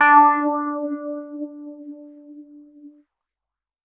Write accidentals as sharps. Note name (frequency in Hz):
D4 (293.7 Hz)